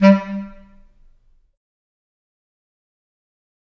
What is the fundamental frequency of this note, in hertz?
196 Hz